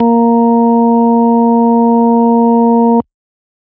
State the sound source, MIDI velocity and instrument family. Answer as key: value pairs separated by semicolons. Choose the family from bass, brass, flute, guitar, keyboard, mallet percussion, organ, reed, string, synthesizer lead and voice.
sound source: electronic; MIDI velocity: 100; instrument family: organ